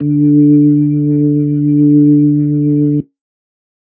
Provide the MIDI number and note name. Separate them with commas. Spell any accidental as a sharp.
50, D3